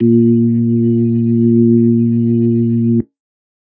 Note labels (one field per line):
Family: organ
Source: electronic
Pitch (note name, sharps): A#2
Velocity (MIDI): 100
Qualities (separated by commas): dark